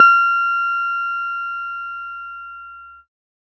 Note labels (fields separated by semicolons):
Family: keyboard; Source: electronic; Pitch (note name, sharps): F6; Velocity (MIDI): 100